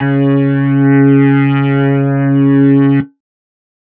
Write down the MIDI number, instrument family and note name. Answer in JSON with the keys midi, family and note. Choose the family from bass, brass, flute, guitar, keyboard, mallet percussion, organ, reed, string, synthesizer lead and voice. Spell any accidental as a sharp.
{"midi": 49, "family": "organ", "note": "C#3"}